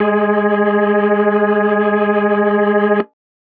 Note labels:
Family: organ; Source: electronic; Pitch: G#3; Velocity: 75; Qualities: distorted

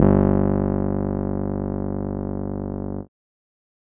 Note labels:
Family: keyboard; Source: electronic; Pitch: G1; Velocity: 25

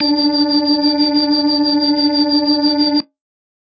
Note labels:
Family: organ; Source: electronic; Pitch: D4; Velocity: 50; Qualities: bright

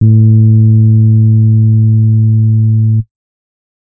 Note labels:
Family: keyboard; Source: electronic; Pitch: A2; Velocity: 25; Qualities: dark

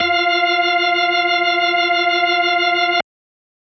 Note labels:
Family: organ; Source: electronic; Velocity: 127

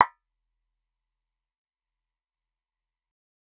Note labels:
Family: bass; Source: synthesizer; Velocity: 25; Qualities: fast decay, percussive

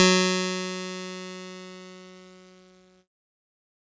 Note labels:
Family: keyboard; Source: electronic; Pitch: F#3; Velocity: 75; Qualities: bright, distorted

